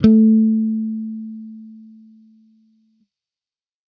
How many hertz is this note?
220 Hz